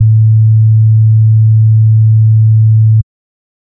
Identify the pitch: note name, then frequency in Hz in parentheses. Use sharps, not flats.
A2 (110 Hz)